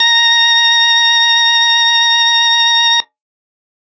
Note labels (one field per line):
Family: organ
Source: electronic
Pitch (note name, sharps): A#5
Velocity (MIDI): 75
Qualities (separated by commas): bright, distorted